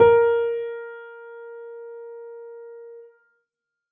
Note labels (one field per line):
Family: keyboard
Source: acoustic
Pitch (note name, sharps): A#4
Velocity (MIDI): 75